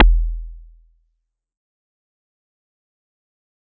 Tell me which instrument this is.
acoustic mallet percussion instrument